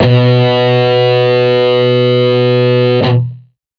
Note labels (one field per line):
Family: guitar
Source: electronic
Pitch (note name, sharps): B2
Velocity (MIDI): 75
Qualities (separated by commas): distorted, long release